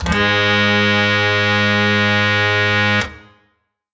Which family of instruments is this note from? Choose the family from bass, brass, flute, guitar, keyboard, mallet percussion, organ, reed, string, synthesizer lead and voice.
reed